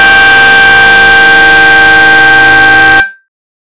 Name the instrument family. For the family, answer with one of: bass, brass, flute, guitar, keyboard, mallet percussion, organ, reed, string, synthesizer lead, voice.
bass